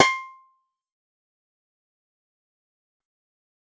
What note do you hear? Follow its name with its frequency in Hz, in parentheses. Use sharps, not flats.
C6 (1047 Hz)